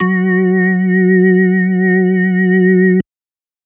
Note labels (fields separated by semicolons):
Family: organ; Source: electronic; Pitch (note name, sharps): F#3; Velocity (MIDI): 50